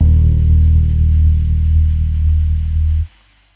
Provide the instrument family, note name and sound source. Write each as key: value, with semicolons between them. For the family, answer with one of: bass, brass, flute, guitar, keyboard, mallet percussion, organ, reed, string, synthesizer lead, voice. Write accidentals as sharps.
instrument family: keyboard; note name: D#1; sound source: electronic